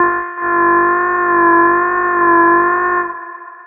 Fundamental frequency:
349.2 Hz